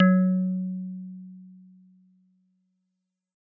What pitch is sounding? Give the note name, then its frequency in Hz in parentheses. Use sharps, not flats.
F#3 (185 Hz)